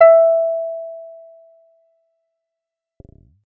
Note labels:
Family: bass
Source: synthesizer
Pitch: E5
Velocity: 25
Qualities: fast decay

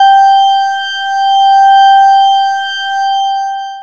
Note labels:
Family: bass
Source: synthesizer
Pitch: G5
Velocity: 127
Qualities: bright, distorted, long release

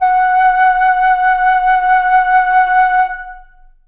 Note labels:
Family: flute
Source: acoustic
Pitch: F#5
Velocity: 75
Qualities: long release, reverb

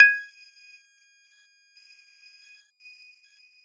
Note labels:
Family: mallet percussion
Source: acoustic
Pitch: G#6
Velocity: 100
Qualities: multiphonic, percussive

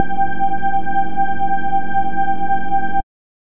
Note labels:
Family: bass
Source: synthesizer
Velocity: 75

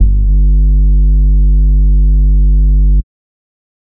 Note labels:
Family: bass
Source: synthesizer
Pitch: G1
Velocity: 50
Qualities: dark, distorted, tempo-synced

